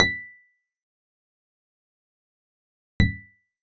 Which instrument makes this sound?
acoustic guitar